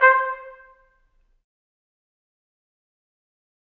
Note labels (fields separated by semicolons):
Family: brass; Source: acoustic; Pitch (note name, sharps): C5; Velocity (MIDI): 50; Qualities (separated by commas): fast decay, percussive, reverb